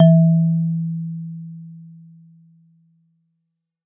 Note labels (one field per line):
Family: mallet percussion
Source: acoustic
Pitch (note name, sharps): E3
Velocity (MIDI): 127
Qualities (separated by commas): dark, reverb